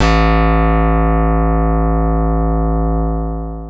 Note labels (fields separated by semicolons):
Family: keyboard; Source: electronic; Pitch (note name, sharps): A1; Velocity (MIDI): 50; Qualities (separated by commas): bright, long release